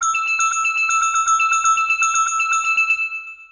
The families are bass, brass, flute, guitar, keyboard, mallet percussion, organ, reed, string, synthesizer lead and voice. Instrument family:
mallet percussion